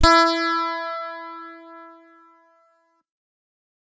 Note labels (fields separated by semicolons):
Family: guitar; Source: electronic; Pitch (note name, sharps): E4; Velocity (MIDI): 127; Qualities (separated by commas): bright